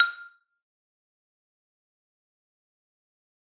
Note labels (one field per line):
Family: mallet percussion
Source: acoustic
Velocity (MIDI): 25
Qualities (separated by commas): fast decay, percussive, reverb